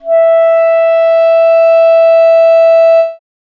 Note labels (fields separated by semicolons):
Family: reed; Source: acoustic; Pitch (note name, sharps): E5; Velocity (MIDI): 100